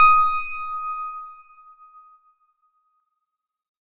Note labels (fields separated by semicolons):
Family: organ; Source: electronic; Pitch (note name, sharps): D#6; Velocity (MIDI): 127; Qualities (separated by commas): bright